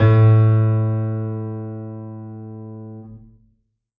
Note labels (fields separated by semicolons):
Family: keyboard; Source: acoustic; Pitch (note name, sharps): A2; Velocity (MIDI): 127; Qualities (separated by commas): reverb